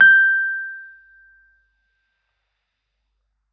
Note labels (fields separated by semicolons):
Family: keyboard; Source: electronic; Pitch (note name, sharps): G6; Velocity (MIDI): 75